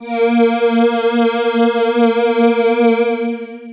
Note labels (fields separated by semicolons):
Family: voice; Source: synthesizer; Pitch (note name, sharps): A#3; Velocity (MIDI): 75; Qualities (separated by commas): bright, distorted, long release